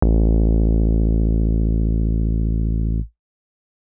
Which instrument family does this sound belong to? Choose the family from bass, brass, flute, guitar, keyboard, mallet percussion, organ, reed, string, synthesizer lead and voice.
keyboard